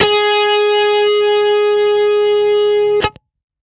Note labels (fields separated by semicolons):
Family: guitar; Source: electronic; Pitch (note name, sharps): G#4; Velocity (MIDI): 25; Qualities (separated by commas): distorted